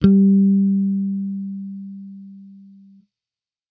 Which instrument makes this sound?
electronic bass